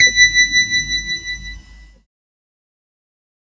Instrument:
synthesizer keyboard